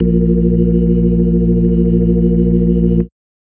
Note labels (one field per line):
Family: organ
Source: electronic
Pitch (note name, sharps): A#1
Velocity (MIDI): 127